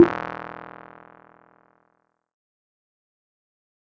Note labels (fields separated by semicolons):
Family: keyboard; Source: electronic; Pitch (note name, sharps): E1; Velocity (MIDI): 25; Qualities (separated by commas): fast decay, percussive